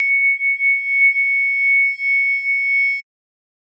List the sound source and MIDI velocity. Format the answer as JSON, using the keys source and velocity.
{"source": "synthesizer", "velocity": 127}